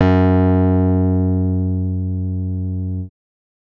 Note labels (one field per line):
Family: bass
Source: synthesizer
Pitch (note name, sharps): F#2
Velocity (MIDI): 25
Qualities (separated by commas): distorted